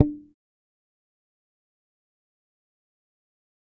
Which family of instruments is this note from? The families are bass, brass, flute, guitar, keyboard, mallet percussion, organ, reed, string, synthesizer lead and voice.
bass